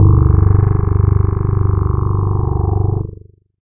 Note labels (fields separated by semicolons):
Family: keyboard; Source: electronic; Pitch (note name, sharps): G0; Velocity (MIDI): 50; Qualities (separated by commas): distorted, multiphonic